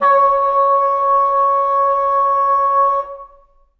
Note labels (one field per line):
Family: reed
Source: acoustic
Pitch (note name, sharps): C#5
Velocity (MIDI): 25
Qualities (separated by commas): reverb